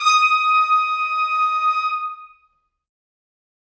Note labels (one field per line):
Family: brass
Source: acoustic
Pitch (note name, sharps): D#6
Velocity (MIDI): 127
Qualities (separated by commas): reverb